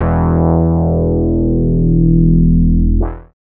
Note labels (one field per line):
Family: bass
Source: synthesizer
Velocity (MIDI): 25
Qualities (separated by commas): distorted, multiphonic